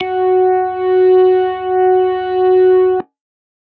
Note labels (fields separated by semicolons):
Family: organ; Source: electronic; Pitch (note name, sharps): F#4; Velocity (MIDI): 127